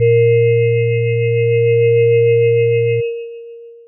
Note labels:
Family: mallet percussion; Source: electronic; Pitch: A#2; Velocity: 25; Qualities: long release

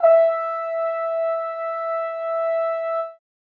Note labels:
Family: brass; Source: acoustic; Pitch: E5; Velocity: 50; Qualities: reverb

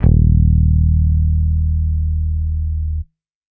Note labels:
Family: bass; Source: electronic; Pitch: D#1; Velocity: 127

